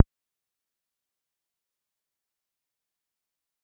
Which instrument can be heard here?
synthesizer bass